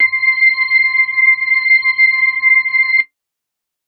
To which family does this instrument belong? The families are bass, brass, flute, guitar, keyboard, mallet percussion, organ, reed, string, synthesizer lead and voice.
organ